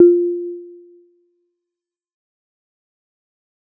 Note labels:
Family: mallet percussion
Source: acoustic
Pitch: F4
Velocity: 25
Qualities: fast decay

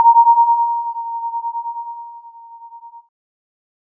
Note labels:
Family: keyboard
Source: electronic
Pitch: A#5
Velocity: 50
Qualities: multiphonic

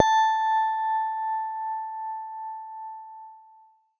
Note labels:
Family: guitar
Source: electronic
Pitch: A5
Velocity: 100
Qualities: reverb

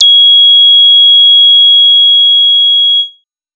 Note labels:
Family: bass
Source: synthesizer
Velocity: 100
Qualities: bright, distorted

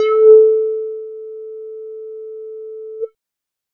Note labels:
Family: bass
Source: synthesizer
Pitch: A4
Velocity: 50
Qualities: dark, distorted

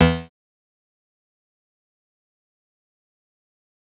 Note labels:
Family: bass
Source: synthesizer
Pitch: E2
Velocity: 127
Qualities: bright, distorted, fast decay, percussive

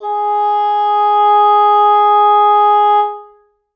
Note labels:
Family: reed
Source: acoustic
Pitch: G#4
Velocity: 100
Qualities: reverb

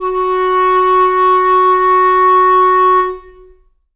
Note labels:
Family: reed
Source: acoustic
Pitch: F#4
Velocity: 50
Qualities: long release, reverb

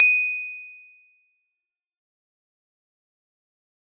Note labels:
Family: keyboard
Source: electronic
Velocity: 75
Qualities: fast decay

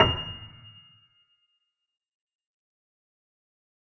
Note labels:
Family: keyboard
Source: acoustic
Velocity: 50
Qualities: dark, fast decay, percussive

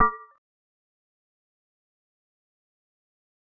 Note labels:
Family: mallet percussion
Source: synthesizer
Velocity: 25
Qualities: fast decay, multiphonic, percussive

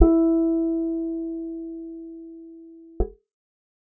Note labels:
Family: guitar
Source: acoustic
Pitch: E4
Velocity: 25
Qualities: dark

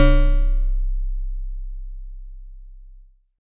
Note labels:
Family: mallet percussion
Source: acoustic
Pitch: C1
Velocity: 100

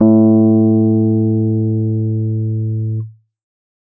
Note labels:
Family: keyboard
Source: electronic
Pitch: A2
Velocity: 100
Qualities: dark

